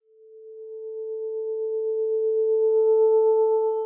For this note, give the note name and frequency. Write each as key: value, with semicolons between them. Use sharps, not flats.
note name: A4; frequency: 440 Hz